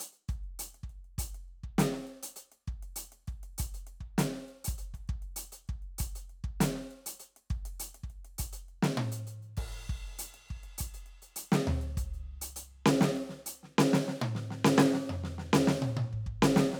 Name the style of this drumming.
hip-hop